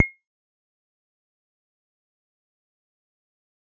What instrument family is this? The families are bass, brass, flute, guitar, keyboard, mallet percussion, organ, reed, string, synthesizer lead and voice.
bass